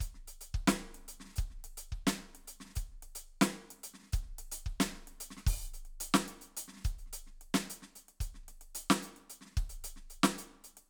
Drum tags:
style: prog rock; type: beat; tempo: 110 BPM; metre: 5/4; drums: closed hi-hat, open hi-hat, snare, cross-stick, kick

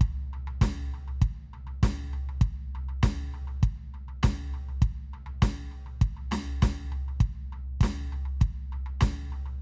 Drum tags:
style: rock; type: beat; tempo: 100 BPM; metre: 4/4; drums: snare, floor tom, kick

